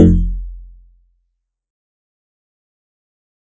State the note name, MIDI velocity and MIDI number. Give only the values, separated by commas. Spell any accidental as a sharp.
F1, 127, 29